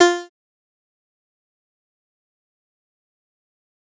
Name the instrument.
synthesizer bass